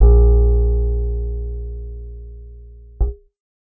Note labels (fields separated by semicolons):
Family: guitar; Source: acoustic; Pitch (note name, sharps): A#1; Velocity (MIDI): 50; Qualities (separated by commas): dark